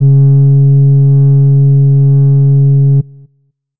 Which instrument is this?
acoustic flute